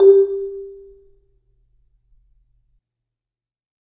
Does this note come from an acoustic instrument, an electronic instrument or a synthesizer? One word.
acoustic